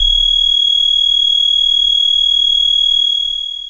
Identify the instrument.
synthesizer bass